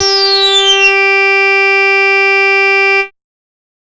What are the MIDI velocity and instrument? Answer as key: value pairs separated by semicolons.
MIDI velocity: 100; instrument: synthesizer bass